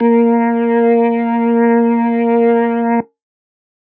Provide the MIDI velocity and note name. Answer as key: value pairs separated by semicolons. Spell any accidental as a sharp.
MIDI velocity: 100; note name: A#3